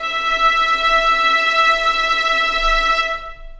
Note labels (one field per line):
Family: string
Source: acoustic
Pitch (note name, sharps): E5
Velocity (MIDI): 25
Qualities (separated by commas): bright, long release, reverb